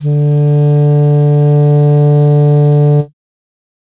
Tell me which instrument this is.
acoustic reed instrument